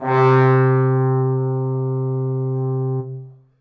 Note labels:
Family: brass; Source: acoustic; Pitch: C3; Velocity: 25; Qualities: bright, reverb

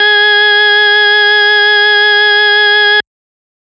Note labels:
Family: organ; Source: electronic; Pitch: G#4; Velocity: 100; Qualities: bright, distorted

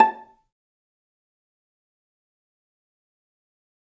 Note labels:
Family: string; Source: acoustic; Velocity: 75; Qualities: fast decay, percussive, reverb

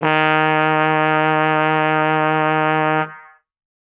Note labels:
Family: brass; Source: acoustic; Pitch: D#3; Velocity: 100; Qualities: bright

